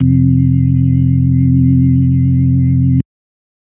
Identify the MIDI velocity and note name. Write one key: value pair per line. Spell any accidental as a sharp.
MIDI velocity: 127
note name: F1